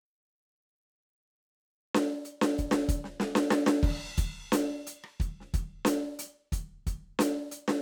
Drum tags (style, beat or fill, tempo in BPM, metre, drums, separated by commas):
funk rock, beat, 92 BPM, 4/4, crash, closed hi-hat, snare, cross-stick, kick